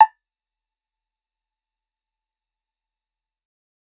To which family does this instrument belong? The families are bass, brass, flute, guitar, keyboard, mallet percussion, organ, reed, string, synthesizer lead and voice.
bass